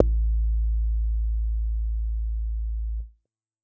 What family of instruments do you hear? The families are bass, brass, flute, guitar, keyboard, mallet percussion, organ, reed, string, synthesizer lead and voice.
bass